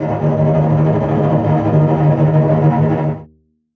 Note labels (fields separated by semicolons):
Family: string; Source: acoustic; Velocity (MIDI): 75; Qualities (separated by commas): non-linear envelope, reverb